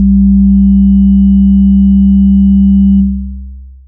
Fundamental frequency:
65.41 Hz